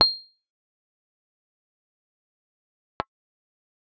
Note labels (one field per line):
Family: bass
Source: synthesizer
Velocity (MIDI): 50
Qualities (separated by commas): bright, fast decay, percussive